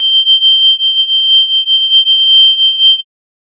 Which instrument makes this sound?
synthesizer mallet percussion instrument